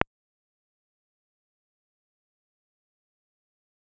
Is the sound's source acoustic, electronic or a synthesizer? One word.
electronic